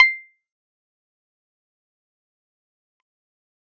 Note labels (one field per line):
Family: keyboard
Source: electronic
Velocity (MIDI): 25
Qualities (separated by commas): fast decay, percussive